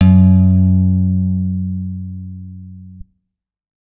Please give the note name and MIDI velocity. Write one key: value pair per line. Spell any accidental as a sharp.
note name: F#2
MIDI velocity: 100